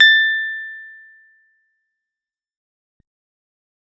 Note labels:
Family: guitar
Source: electronic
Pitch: A6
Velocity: 25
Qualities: fast decay

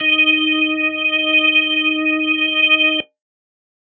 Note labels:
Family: organ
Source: electronic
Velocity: 75

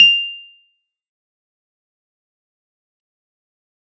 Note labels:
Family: keyboard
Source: electronic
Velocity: 127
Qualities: fast decay, percussive

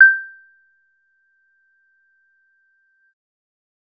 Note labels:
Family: bass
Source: synthesizer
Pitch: G6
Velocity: 127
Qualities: percussive

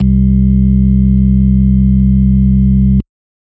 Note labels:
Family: organ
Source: electronic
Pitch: C2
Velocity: 75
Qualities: dark

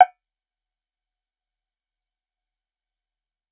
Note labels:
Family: bass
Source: synthesizer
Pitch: F#5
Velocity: 75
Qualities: fast decay, percussive

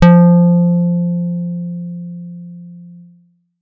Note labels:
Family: guitar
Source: electronic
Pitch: F3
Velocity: 25

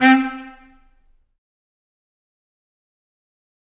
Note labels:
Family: reed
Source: acoustic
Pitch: C4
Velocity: 127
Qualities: fast decay, percussive, reverb

